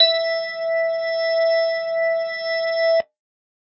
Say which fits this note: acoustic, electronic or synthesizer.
electronic